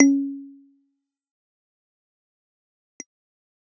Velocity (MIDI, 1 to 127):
25